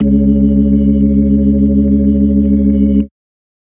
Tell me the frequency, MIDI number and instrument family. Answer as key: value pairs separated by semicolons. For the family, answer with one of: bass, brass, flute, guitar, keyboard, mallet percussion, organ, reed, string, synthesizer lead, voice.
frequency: 69.3 Hz; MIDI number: 37; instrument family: organ